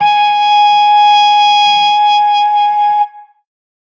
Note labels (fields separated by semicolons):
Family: brass; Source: acoustic; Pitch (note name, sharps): G#5; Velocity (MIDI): 25